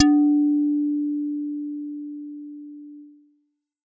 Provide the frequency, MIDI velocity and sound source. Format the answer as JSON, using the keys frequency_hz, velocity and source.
{"frequency_hz": 293.7, "velocity": 100, "source": "synthesizer"}